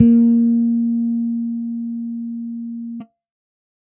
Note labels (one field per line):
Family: bass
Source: electronic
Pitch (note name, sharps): A#3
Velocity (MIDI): 25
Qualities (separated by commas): dark